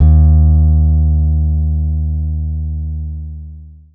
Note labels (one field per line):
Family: guitar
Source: acoustic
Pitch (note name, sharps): D#2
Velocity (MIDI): 25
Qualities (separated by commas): dark, long release